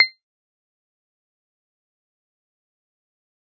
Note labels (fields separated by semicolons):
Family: guitar; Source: synthesizer; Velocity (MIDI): 25; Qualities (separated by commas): fast decay, percussive